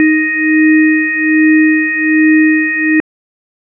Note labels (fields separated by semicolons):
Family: organ; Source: electronic; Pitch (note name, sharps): D#4; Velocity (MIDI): 100